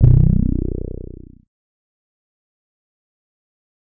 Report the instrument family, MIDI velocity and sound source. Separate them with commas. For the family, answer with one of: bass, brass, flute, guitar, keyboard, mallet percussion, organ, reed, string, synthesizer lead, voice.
bass, 75, synthesizer